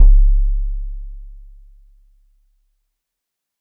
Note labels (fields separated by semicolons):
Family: keyboard; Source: electronic; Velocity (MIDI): 25